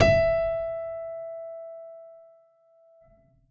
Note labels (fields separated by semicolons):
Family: keyboard; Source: acoustic; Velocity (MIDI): 127; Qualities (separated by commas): reverb